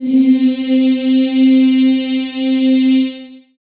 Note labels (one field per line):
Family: voice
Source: acoustic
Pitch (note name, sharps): C4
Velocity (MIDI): 75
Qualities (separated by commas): reverb